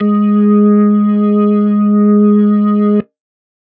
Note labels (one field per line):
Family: organ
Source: electronic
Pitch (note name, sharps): G#3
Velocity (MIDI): 25